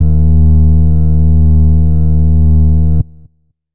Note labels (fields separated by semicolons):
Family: flute; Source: acoustic; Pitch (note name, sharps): D#2; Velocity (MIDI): 100; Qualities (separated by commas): dark